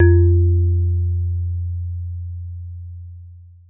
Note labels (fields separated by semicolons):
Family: mallet percussion; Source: acoustic; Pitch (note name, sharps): F2; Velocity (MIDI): 100; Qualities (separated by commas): dark, long release, reverb